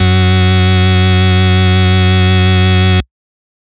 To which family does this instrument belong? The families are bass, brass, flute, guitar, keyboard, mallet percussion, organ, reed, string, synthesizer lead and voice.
organ